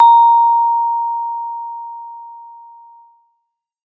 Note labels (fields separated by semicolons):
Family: mallet percussion; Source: acoustic; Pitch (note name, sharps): A#5; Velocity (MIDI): 127